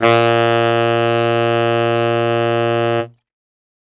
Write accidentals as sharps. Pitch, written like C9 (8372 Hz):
A#2 (116.5 Hz)